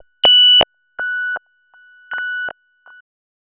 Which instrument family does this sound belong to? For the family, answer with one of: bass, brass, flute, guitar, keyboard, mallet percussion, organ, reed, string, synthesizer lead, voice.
bass